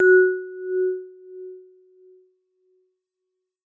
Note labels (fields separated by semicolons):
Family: mallet percussion; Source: acoustic; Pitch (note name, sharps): F#4; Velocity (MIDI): 75; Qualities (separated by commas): non-linear envelope